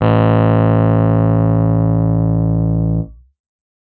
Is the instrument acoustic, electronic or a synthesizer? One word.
electronic